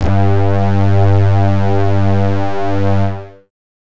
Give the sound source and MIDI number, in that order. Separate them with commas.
synthesizer, 43